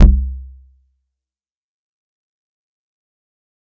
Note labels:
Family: mallet percussion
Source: acoustic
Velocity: 127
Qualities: fast decay, multiphonic, percussive

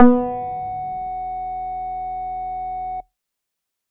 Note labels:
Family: bass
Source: synthesizer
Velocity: 50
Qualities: distorted

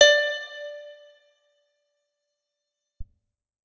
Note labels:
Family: guitar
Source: electronic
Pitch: D5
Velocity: 127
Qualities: bright, percussive, reverb

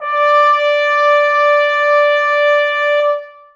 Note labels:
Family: brass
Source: acoustic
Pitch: D5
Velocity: 100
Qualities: long release, reverb

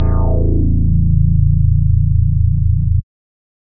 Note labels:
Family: bass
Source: synthesizer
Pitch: A0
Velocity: 127

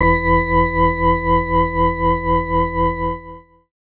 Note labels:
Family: organ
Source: electronic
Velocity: 100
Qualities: distorted

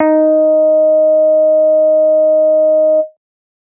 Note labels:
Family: bass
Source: synthesizer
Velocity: 75

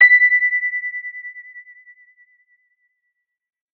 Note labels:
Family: guitar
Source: electronic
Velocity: 100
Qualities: multiphonic, non-linear envelope

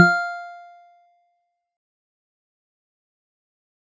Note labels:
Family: mallet percussion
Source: acoustic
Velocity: 100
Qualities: fast decay, percussive

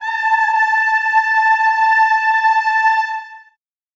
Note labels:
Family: voice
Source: acoustic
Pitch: A5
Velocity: 100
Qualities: reverb

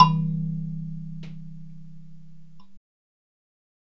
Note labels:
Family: mallet percussion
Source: acoustic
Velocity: 25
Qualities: reverb

